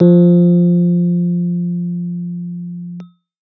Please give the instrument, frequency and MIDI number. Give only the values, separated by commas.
electronic keyboard, 174.6 Hz, 53